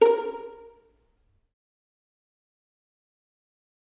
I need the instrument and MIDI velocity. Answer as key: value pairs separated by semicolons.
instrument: acoustic string instrument; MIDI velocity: 50